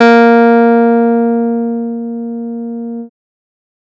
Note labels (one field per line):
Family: bass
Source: synthesizer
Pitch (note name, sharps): A#3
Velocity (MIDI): 100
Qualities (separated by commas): distorted